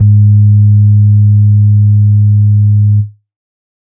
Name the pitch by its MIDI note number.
44